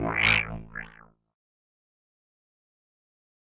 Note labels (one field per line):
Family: keyboard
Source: electronic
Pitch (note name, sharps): A1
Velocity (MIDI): 100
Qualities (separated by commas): distorted, fast decay, non-linear envelope